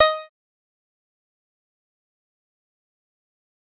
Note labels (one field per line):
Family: bass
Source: synthesizer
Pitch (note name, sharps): D#5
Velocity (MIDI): 50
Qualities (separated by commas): bright, distorted, fast decay, percussive